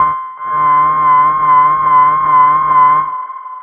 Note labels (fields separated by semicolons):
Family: bass; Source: synthesizer; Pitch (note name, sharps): C6; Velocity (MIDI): 75; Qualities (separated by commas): long release, reverb